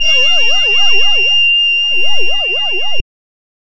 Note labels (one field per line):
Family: reed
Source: synthesizer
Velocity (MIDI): 50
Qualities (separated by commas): bright, distorted, non-linear envelope